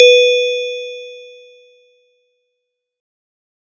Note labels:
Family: mallet percussion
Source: acoustic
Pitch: B4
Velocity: 100

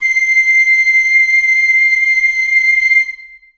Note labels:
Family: flute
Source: acoustic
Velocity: 100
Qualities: reverb

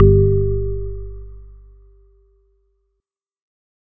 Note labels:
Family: organ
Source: electronic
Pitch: G1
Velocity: 50

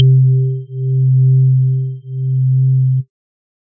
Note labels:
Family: organ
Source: electronic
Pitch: C3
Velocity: 75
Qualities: dark

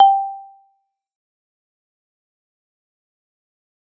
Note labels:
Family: mallet percussion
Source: acoustic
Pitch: G5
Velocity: 50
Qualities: fast decay, percussive

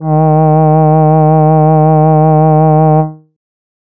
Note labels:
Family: voice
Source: synthesizer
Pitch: D#3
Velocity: 75

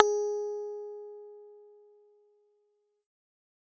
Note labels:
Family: bass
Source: synthesizer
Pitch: G#4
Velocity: 25

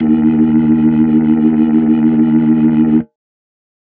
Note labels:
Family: organ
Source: electronic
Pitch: D#2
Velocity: 75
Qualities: distorted

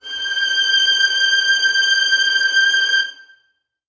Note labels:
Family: string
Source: acoustic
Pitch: G6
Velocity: 50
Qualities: bright, reverb

